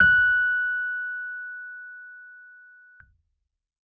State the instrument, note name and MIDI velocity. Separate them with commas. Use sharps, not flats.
electronic keyboard, F#6, 127